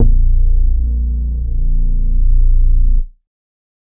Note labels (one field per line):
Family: bass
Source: synthesizer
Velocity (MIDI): 50